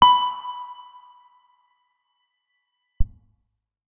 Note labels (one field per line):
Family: guitar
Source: electronic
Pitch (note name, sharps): B5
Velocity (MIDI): 25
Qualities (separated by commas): reverb